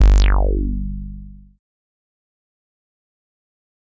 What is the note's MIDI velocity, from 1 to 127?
127